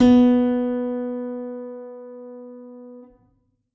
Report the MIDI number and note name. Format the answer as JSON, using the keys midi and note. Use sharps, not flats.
{"midi": 59, "note": "B3"}